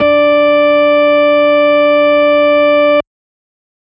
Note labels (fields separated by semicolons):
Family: organ; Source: electronic; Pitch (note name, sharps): D4; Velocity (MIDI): 100